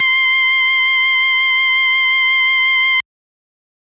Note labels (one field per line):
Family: organ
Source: electronic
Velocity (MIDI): 127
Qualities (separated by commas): distorted